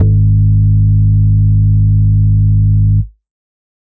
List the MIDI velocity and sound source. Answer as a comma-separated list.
25, electronic